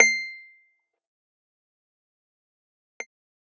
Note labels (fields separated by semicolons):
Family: guitar; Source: electronic; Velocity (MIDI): 100; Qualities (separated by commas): fast decay, percussive